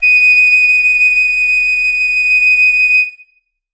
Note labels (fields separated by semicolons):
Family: flute; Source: acoustic; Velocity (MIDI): 127; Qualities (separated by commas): reverb